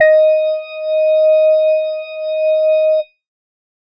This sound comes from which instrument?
electronic organ